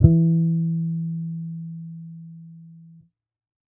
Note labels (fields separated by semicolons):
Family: bass; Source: electronic; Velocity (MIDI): 50; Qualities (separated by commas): dark